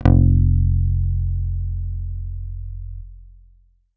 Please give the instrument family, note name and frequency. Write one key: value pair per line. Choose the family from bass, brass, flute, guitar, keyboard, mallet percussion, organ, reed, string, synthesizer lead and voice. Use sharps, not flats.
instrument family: guitar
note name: F1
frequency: 43.65 Hz